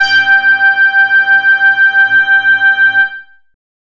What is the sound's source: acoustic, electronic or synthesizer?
synthesizer